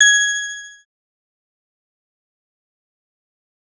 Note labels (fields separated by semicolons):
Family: synthesizer lead; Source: synthesizer; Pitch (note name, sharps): G#6; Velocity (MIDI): 100; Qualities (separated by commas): bright, distorted, fast decay